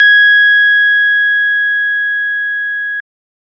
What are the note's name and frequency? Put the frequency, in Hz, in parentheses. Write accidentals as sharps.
G#6 (1661 Hz)